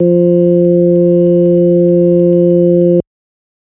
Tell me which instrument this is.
electronic organ